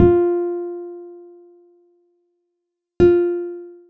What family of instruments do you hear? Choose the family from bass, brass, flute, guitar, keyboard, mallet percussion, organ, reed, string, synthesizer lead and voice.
guitar